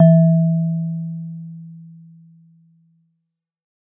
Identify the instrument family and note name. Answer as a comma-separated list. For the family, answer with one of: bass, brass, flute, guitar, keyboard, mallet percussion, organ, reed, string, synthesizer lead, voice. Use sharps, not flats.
mallet percussion, E3